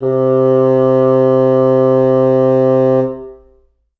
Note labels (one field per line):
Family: reed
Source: acoustic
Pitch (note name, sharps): C3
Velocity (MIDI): 75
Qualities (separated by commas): long release, reverb